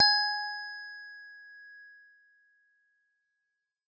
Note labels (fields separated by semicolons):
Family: mallet percussion; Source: acoustic; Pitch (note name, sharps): G#5; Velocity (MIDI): 75; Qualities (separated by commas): percussive